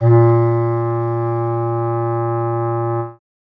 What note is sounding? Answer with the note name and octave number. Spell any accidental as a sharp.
A#2